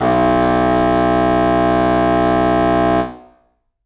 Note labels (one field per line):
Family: reed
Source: acoustic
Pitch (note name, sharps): B1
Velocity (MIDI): 127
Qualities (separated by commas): distorted, reverb